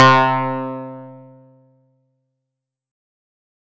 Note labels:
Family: guitar; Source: acoustic; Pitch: C3; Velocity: 100; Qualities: distorted, fast decay

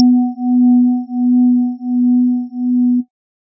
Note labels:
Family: organ; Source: electronic; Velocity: 50; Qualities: dark

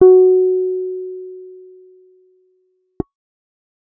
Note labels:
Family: bass; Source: synthesizer; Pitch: F#4; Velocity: 25

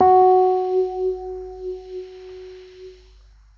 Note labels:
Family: keyboard; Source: electronic; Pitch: F#4; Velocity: 50

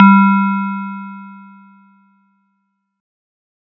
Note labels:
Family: mallet percussion; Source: acoustic; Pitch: G3; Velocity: 50

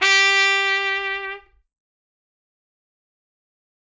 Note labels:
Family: brass; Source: acoustic; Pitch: G4; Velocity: 75; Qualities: bright, fast decay

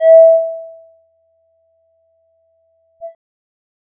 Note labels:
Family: bass; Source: synthesizer; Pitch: E5; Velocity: 50; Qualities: dark

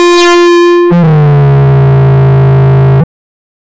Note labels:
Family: bass; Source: synthesizer; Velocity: 127; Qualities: bright, distorted, non-linear envelope

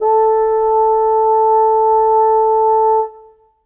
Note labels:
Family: reed; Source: acoustic; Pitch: A4; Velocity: 25; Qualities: reverb

